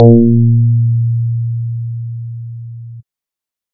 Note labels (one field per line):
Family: bass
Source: synthesizer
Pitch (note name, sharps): A#2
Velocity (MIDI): 100